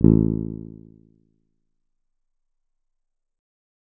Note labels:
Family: guitar; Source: acoustic; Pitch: A1; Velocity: 25; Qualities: dark

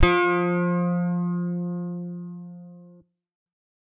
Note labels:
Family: guitar; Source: electronic; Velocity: 75; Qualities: distorted

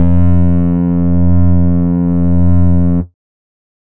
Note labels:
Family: bass; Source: synthesizer; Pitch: F2; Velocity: 75; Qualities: distorted, multiphonic, tempo-synced

